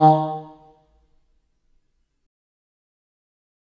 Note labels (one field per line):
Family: reed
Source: acoustic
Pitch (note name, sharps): D#3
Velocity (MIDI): 50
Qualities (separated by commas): fast decay, percussive, reverb